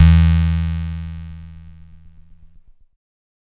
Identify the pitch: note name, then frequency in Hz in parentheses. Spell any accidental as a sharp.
E2 (82.41 Hz)